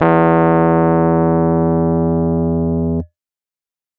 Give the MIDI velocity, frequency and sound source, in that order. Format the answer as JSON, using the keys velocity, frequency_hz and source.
{"velocity": 100, "frequency_hz": 82.41, "source": "electronic"}